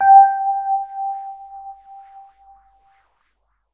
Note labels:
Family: keyboard; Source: electronic; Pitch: G5; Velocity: 25; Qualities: non-linear envelope

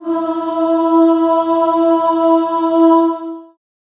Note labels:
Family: voice; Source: acoustic; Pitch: E4; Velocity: 50; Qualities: long release, reverb

